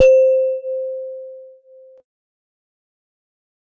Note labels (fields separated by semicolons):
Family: mallet percussion; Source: acoustic; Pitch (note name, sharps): C5; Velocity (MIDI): 25; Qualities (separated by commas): fast decay, non-linear envelope